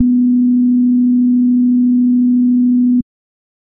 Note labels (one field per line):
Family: bass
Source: synthesizer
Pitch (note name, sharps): B3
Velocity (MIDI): 100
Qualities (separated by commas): dark